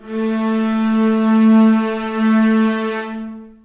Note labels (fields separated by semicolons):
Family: string; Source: acoustic; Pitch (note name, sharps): A3; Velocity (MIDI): 25; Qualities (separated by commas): long release, reverb